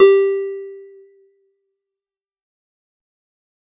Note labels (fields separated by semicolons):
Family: guitar; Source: acoustic; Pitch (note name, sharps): G4; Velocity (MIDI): 50; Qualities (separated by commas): fast decay